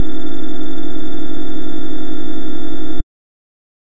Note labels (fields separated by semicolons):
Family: bass; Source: synthesizer; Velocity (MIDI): 50